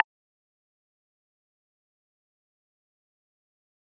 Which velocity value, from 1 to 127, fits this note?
75